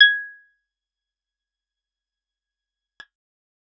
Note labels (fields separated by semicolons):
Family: guitar; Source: acoustic; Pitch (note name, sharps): G#6; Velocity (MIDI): 75; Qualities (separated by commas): fast decay, percussive